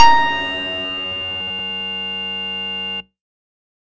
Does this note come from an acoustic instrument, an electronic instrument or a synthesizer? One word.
synthesizer